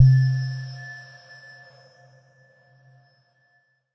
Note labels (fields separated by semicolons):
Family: mallet percussion; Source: electronic; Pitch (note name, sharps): C3; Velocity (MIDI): 25; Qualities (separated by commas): bright, non-linear envelope